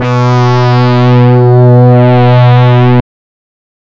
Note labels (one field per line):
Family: reed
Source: synthesizer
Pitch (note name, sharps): B2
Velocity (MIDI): 100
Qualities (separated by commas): distorted, non-linear envelope